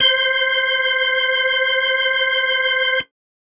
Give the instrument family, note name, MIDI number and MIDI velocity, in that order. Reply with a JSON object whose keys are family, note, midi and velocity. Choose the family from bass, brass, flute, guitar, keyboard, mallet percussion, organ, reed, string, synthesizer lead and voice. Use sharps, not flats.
{"family": "organ", "note": "C5", "midi": 72, "velocity": 75}